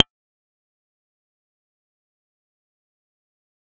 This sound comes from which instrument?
synthesizer bass